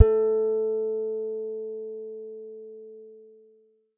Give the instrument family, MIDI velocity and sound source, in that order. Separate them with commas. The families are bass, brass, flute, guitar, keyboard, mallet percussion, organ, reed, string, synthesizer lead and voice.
guitar, 100, acoustic